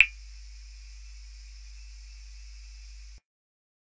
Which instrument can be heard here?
synthesizer bass